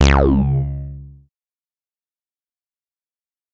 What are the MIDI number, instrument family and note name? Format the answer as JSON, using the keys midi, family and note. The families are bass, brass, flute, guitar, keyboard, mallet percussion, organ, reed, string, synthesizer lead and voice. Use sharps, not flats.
{"midi": 37, "family": "bass", "note": "C#2"}